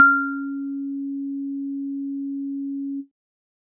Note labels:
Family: keyboard; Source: electronic; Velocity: 127

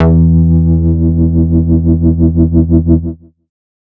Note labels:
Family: bass; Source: synthesizer; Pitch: E2; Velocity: 25; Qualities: distorted

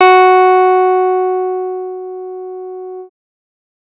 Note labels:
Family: bass; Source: synthesizer; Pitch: F#4; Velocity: 25; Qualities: distorted

